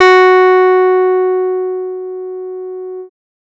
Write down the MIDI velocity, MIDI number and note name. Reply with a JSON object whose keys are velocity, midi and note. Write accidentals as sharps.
{"velocity": 100, "midi": 66, "note": "F#4"}